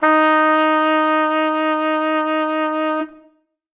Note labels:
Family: brass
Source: acoustic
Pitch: D#4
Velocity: 75

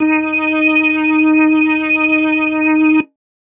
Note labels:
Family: keyboard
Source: electronic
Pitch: D#4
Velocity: 25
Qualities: distorted

